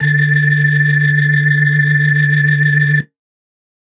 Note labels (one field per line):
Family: organ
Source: electronic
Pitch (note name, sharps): D3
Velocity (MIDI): 75